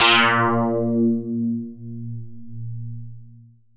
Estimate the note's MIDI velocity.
127